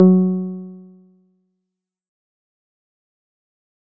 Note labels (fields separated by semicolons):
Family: guitar; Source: synthesizer; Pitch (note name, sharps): F#3; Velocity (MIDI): 127; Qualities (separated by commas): dark, fast decay